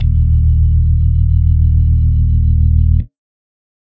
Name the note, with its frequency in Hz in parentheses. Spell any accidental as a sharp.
D#1 (38.89 Hz)